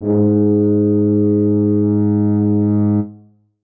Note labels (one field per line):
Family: brass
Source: acoustic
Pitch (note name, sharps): G#2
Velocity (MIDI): 127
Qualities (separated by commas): dark, reverb